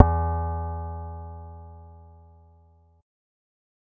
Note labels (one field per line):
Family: bass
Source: synthesizer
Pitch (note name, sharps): E2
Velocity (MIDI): 127